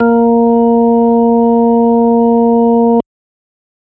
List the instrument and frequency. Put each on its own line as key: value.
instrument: electronic organ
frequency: 233.1 Hz